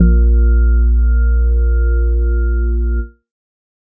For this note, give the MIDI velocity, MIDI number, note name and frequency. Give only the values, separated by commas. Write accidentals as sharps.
75, 34, A#1, 58.27 Hz